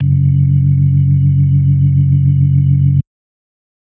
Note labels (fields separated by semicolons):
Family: organ; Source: electronic; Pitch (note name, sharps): F#1; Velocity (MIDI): 50; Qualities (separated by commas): dark